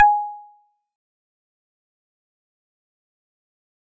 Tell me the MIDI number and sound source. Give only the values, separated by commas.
80, acoustic